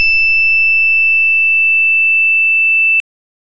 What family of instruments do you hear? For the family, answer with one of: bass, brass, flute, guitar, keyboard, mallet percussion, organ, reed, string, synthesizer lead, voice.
organ